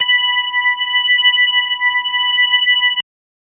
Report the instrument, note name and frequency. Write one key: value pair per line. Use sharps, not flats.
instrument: electronic organ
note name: B5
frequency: 987.8 Hz